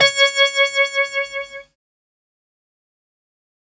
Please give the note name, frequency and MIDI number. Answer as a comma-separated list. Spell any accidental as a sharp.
C#5, 554.4 Hz, 73